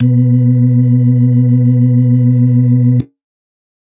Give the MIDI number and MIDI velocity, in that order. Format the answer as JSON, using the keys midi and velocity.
{"midi": 47, "velocity": 100}